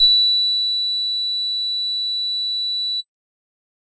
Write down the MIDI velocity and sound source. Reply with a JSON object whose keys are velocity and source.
{"velocity": 25, "source": "synthesizer"}